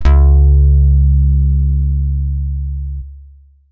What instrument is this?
electronic guitar